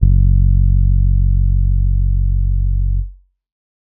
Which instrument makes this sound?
electronic keyboard